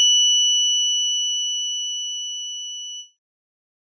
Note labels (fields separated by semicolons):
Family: organ; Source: electronic; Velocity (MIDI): 25; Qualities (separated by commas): bright